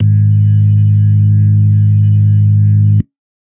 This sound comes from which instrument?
electronic organ